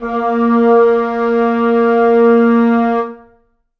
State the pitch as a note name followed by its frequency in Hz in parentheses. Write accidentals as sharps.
A#3 (233.1 Hz)